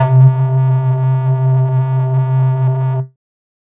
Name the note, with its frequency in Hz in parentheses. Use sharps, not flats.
C3 (130.8 Hz)